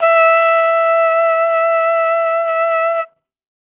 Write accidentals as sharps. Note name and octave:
E5